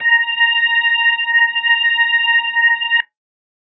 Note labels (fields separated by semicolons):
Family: organ; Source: electronic; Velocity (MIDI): 75